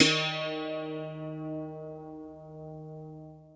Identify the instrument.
acoustic guitar